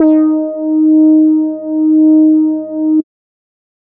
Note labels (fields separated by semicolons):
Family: bass; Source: synthesizer; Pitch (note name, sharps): D#4; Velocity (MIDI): 50